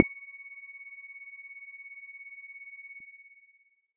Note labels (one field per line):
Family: mallet percussion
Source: electronic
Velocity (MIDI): 50